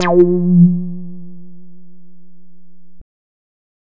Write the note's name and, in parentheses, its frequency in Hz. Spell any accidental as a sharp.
F3 (174.6 Hz)